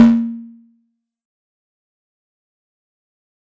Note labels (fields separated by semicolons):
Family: mallet percussion; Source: acoustic; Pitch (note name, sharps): A#3; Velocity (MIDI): 127; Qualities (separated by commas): fast decay, percussive